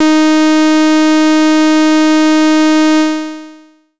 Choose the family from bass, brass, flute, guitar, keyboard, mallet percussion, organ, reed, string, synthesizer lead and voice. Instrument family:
bass